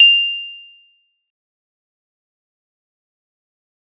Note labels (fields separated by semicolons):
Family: mallet percussion; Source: acoustic; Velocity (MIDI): 75; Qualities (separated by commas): bright, fast decay, percussive